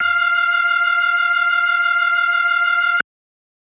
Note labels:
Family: organ; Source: electronic; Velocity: 127

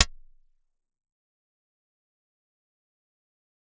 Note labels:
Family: mallet percussion; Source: acoustic; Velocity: 75; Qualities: fast decay, percussive

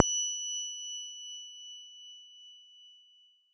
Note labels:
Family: guitar; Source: electronic; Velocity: 100; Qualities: bright, reverb

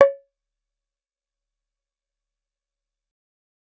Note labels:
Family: bass; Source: synthesizer; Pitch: C#5; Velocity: 25; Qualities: fast decay, percussive

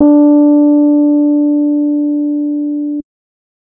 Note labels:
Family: keyboard; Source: electronic; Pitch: D4; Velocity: 75; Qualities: dark

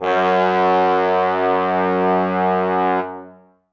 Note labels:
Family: brass; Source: acoustic; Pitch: F#2; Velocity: 100; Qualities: bright, reverb

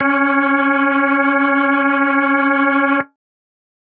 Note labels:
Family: organ; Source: electronic; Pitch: C#4; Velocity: 100; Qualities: distorted

